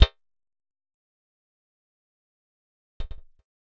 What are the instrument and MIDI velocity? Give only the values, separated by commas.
synthesizer bass, 25